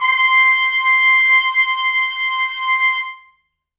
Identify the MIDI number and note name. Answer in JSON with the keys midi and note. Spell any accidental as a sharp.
{"midi": 84, "note": "C6"}